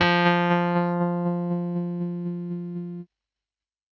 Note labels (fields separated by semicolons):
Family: keyboard; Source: electronic; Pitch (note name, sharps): F3; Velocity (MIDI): 127; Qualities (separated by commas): distorted, tempo-synced